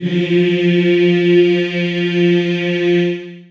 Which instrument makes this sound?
acoustic voice